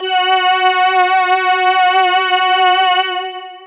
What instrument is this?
synthesizer voice